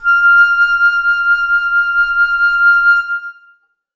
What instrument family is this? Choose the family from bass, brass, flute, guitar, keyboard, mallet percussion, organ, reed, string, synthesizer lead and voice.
flute